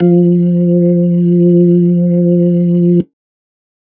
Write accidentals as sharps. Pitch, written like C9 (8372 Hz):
F3 (174.6 Hz)